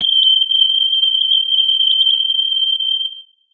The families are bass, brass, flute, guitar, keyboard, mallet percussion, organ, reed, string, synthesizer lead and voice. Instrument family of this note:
guitar